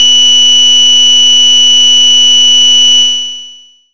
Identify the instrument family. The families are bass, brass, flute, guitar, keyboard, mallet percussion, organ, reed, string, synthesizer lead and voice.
bass